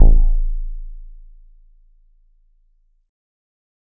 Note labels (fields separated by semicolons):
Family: keyboard; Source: electronic; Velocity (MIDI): 75